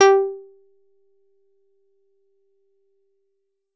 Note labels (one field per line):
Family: guitar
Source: synthesizer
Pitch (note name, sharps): G4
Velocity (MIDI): 127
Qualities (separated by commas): percussive